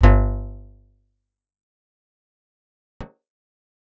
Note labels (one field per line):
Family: guitar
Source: acoustic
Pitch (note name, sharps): G1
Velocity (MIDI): 127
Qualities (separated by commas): fast decay, percussive, reverb